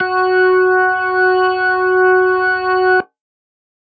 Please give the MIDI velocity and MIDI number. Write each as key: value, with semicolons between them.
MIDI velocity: 50; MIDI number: 66